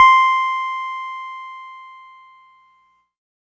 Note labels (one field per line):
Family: keyboard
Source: electronic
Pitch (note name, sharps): C6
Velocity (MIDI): 25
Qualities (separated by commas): distorted